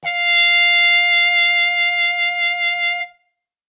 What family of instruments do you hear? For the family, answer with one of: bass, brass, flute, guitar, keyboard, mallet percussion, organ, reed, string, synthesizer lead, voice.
brass